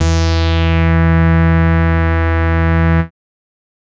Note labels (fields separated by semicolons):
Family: bass; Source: synthesizer; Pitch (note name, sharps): E2; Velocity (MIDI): 127; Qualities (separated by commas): bright, distorted